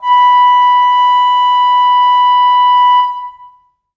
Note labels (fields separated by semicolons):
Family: flute; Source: acoustic; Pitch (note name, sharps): B5; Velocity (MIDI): 100; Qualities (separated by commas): long release, reverb